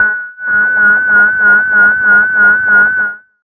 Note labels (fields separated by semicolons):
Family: bass; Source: synthesizer; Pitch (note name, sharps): F#6; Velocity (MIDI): 25; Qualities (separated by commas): tempo-synced